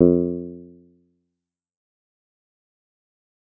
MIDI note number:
41